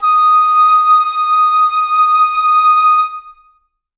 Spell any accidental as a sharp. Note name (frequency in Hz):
D#6 (1245 Hz)